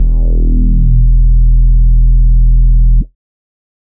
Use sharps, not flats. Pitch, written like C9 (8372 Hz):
E1 (41.2 Hz)